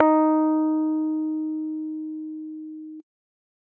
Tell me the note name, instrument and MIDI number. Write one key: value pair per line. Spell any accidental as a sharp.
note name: D#4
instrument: electronic keyboard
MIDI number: 63